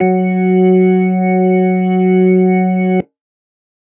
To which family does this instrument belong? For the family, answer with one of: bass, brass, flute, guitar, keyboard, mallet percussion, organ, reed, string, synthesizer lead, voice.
organ